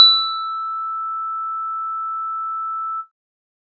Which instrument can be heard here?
electronic keyboard